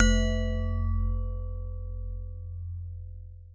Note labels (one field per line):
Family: mallet percussion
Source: acoustic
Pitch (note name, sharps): F1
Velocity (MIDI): 127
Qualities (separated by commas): long release